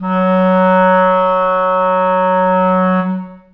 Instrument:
acoustic reed instrument